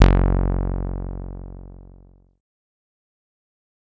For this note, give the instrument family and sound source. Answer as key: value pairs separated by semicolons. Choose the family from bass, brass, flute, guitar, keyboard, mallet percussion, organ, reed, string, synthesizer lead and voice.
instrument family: bass; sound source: synthesizer